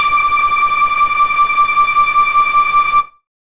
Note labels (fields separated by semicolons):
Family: bass; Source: synthesizer; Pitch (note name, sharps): D6; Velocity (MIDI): 100